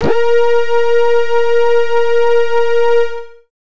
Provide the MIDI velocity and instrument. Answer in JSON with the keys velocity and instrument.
{"velocity": 25, "instrument": "synthesizer bass"}